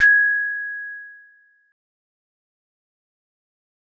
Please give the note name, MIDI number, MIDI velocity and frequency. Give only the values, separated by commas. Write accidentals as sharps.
G#6, 92, 25, 1661 Hz